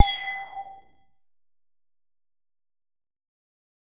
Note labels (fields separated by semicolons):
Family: bass; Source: synthesizer; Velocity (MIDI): 50; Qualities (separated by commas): distorted